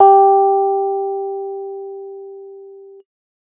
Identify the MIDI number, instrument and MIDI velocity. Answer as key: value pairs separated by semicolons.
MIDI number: 67; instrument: electronic keyboard; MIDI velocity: 75